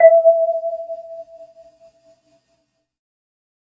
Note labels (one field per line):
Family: keyboard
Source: synthesizer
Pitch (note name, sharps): E5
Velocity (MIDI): 100